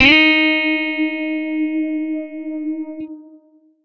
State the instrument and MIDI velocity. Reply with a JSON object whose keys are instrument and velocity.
{"instrument": "electronic guitar", "velocity": 127}